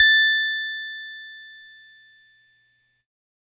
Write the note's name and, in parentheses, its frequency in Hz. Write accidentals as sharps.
A6 (1760 Hz)